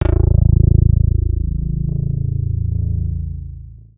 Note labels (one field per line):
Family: guitar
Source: electronic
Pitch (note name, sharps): A0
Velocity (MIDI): 127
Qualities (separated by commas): long release